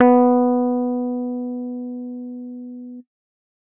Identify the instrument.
electronic keyboard